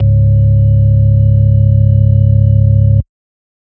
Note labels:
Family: organ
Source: electronic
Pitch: C#1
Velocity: 127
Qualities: dark

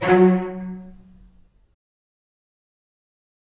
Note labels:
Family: string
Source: acoustic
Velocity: 75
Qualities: fast decay, reverb

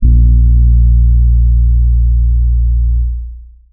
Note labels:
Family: keyboard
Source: electronic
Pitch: A#1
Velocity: 75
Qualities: dark, long release

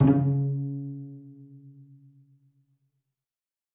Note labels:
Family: string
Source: acoustic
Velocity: 75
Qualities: dark, reverb

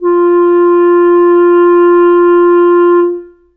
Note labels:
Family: reed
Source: acoustic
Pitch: F4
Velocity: 50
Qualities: reverb

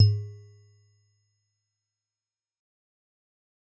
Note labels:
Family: mallet percussion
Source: acoustic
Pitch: G#2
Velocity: 100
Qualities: fast decay, percussive

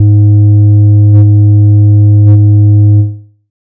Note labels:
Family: bass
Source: synthesizer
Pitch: G#2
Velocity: 127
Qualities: dark

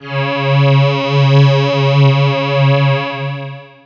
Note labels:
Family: voice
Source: synthesizer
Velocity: 25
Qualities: distorted, long release

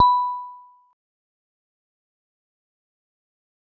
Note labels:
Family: mallet percussion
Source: acoustic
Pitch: B5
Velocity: 50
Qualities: fast decay, percussive

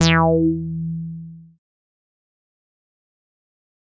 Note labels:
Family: bass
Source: synthesizer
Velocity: 75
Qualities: distorted, fast decay

